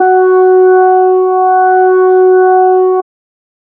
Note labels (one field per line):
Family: organ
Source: electronic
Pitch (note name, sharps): F#4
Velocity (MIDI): 100